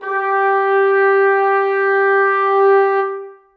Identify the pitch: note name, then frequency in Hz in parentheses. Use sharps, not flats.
G4 (392 Hz)